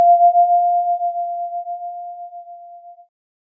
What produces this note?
electronic keyboard